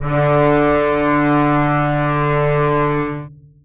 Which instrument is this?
acoustic string instrument